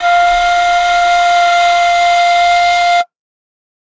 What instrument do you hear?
acoustic flute